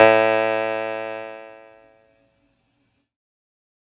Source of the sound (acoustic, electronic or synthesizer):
electronic